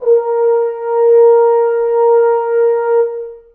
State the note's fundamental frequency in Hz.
466.2 Hz